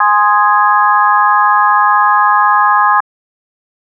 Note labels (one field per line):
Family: organ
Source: electronic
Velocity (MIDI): 50